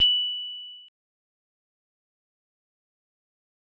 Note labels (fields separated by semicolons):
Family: mallet percussion; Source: acoustic; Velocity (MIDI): 25; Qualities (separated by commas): bright, fast decay